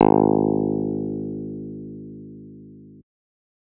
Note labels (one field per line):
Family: guitar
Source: electronic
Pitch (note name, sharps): G#1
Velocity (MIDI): 75